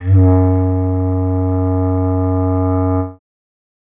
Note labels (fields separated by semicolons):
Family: reed; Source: acoustic; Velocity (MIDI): 25; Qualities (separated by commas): dark